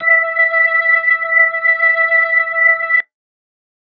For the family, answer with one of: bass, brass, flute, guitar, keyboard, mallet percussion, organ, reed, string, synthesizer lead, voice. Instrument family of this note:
organ